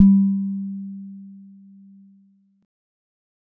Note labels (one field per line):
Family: mallet percussion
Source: acoustic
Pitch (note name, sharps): G3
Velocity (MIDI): 25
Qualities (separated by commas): dark